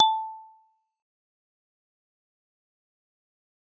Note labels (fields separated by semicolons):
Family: mallet percussion; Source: acoustic; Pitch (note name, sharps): A5; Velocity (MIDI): 50; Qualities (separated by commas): fast decay, percussive